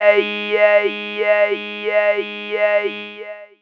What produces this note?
synthesizer voice